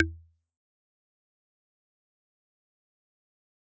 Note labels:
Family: mallet percussion; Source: acoustic; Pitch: E2; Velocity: 100; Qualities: fast decay, percussive

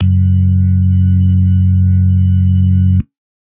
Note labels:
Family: organ; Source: electronic; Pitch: F#2; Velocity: 100; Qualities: dark

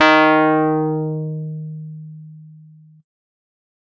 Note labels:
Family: keyboard; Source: electronic; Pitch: D#3; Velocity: 127; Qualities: distorted

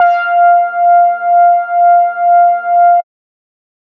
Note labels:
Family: bass; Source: synthesizer; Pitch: F5; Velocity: 75

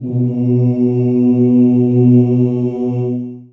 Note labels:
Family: voice; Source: acoustic; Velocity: 100; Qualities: long release, reverb

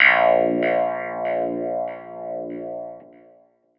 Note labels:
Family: keyboard; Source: electronic; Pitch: A#1; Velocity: 127

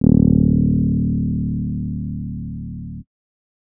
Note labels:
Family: keyboard; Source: electronic; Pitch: D1; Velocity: 25; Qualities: dark

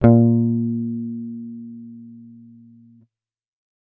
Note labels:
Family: bass; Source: electronic; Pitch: A#2; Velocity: 100

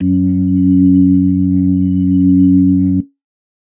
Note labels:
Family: organ; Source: electronic; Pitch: F#2; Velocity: 100; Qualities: dark

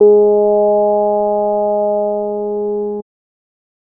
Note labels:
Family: bass; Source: synthesizer; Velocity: 100; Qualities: distorted

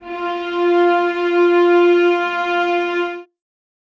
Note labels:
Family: string; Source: acoustic; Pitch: F4; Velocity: 50; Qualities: reverb

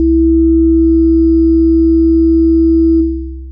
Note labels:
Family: synthesizer lead; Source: synthesizer; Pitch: C2; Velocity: 127; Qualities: long release

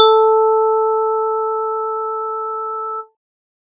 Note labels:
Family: organ; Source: electronic; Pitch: A4; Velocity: 75

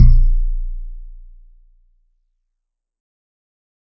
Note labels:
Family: guitar; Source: synthesizer; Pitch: A#0; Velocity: 50; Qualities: dark

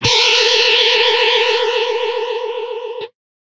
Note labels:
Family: guitar; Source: electronic; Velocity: 75; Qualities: bright, distorted

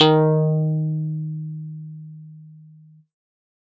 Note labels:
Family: keyboard; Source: electronic; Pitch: D#3; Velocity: 75; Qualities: distorted

